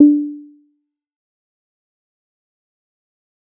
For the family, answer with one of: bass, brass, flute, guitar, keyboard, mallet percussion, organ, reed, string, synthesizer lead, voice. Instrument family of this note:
bass